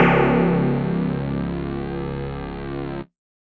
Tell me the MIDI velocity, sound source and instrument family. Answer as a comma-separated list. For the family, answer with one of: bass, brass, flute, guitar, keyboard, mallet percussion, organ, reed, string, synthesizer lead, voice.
100, electronic, mallet percussion